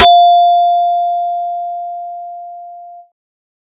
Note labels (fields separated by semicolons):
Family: bass; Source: synthesizer; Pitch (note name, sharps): F5; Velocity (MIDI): 50; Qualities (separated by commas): bright